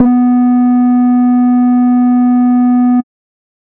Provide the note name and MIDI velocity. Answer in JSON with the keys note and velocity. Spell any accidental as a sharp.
{"note": "B3", "velocity": 127}